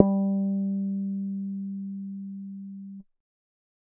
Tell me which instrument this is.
synthesizer bass